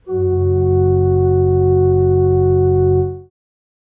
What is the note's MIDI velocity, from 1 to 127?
127